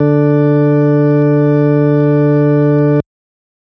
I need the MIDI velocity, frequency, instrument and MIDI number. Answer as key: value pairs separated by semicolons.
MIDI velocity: 127; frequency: 146.8 Hz; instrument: electronic organ; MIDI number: 50